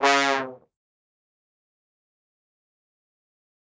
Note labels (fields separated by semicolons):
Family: brass; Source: acoustic; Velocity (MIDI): 25; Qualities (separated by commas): bright, fast decay, reverb